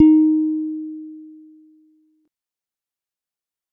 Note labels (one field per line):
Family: guitar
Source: synthesizer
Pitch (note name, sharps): D#4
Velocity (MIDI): 25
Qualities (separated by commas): dark, fast decay